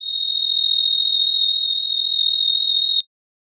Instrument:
acoustic reed instrument